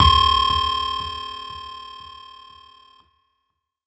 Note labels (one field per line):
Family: keyboard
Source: electronic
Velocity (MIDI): 127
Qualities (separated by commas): bright, distorted